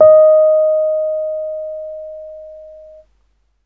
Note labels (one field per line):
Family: keyboard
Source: electronic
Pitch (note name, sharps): D#5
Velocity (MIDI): 50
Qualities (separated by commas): dark